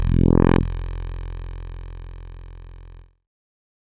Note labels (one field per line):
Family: keyboard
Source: synthesizer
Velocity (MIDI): 50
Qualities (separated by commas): bright, distorted